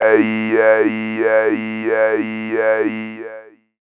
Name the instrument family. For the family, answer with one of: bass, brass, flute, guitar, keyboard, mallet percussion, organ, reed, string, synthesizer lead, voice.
voice